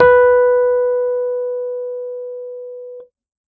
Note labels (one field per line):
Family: keyboard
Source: electronic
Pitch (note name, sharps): B4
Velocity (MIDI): 100